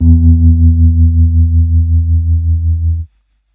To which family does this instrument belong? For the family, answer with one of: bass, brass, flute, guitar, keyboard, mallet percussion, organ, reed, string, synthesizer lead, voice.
keyboard